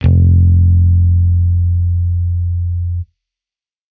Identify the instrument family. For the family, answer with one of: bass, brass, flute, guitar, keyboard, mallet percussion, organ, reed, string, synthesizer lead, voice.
bass